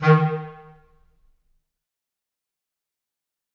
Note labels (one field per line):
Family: reed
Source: acoustic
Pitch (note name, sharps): D#3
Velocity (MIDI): 100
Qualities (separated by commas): fast decay, percussive, reverb